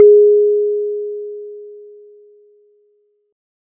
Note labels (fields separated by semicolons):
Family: mallet percussion; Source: acoustic; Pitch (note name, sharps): G#4; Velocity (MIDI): 25